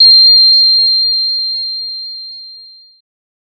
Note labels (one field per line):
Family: bass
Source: synthesizer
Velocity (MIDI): 100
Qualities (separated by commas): bright, distorted